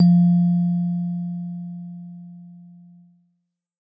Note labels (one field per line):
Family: mallet percussion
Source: acoustic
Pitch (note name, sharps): F3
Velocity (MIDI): 75